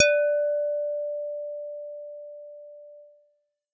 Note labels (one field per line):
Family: bass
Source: synthesizer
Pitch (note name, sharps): D5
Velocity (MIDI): 127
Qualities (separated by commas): distorted